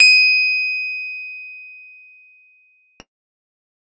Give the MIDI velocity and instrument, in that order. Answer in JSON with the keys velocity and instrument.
{"velocity": 25, "instrument": "electronic keyboard"}